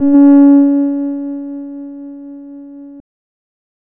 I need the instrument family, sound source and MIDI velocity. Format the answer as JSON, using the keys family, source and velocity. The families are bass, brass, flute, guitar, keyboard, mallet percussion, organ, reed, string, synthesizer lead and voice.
{"family": "bass", "source": "synthesizer", "velocity": 75}